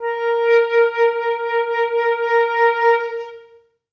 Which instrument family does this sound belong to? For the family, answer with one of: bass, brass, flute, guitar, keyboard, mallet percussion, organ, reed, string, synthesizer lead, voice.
flute